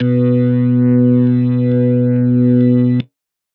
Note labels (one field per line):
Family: organ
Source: electronic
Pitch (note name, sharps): B2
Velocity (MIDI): 75